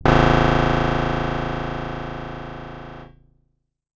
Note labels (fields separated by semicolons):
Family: guitar; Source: acoustic; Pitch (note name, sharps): A0; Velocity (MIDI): 100; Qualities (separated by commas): bright, distorted